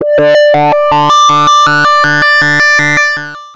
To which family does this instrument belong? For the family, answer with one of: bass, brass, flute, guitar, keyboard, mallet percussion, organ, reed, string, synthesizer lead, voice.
bass